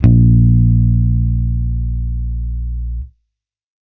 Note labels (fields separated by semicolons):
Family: bass; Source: electronic; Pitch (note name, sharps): A#1; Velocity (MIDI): 127